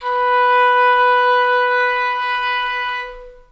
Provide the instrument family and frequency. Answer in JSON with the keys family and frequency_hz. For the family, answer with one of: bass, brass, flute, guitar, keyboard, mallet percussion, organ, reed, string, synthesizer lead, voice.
{"family": "reed", "frequency_hz": 493.9}